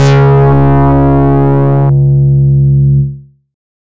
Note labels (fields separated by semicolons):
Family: bass; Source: synthesizer; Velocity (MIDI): 100; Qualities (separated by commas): bright, distorted